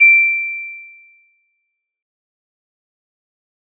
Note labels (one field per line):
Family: mallet percussion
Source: acoustic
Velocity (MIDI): 25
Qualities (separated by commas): fast decay